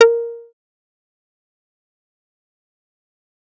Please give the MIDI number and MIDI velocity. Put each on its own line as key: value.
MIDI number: 70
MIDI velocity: 127